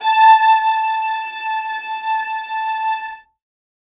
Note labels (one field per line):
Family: string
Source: acoustic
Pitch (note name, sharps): A5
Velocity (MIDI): 127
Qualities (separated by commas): reverb